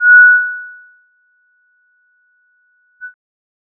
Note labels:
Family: bass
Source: synthesizer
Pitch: F#6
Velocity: 75

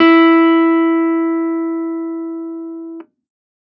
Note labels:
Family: keyboard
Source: electronic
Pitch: E4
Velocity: 75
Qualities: distorted

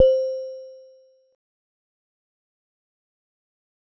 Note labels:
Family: mallet percussion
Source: acoustic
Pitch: C5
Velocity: 25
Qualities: fast decay

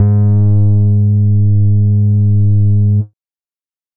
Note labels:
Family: bass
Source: synthesizer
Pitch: G#2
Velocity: 100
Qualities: distorted

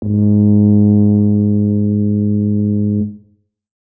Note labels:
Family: brass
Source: acoustic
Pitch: G#2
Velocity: 25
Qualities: dark

